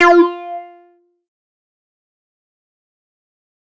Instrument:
synthesizer bass